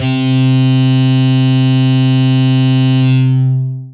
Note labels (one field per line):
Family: guitar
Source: electronic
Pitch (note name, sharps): C3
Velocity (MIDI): 50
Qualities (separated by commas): bright, distorted, long release